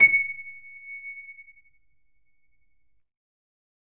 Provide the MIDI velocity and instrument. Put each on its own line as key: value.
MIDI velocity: 75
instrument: electronic keyboard